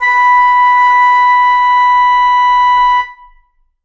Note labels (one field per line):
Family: flute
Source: acoustic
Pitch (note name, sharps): B5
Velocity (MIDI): 25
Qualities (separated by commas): reverb